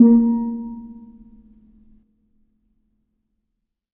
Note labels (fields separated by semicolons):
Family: mallet percussion; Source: acoustic; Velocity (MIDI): 75; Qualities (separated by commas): reverb